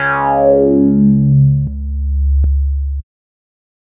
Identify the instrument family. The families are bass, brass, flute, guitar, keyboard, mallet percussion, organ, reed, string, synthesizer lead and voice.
bass